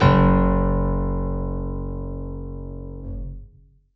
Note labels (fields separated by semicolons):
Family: keyboard; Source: acoustic; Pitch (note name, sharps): F#1; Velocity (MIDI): 127; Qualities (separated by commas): reverb